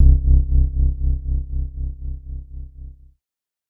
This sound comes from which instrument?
electronic keyboard